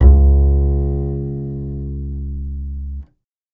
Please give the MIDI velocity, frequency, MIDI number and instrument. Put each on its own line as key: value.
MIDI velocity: 75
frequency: 69.3 Hz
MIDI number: 37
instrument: electronic bass